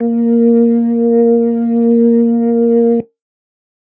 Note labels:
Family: organ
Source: electronic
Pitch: A#3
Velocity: 127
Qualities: dark

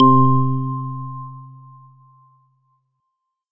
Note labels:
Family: organ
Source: electronic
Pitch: C3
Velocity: 50

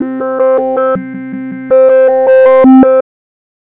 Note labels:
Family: bass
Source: synthesizer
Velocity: 75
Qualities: tempo-synced

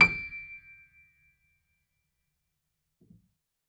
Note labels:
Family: keyboard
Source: acoustic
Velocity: 127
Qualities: fast decay, percussive

